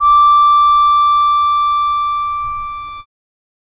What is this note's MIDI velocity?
50